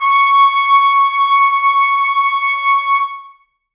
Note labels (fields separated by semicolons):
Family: brass; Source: acoustic; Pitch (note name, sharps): C#6; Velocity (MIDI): 100; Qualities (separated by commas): reverb